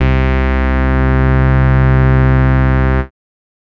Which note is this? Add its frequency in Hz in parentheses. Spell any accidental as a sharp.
C2 (65.41 Hz)